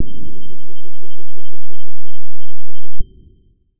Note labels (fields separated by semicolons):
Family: guitar; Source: electronic; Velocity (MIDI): 25; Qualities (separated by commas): dark, distorted